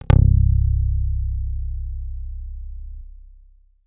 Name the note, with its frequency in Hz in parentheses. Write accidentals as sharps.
C1 (32.7 Hz)